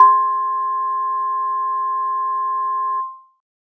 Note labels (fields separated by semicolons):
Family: keyboard; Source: electronic; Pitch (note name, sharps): C6; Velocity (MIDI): 100